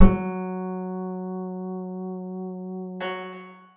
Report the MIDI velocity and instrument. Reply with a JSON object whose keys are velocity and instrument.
{"velocity": 127, "instrument": "acoustic guitar"}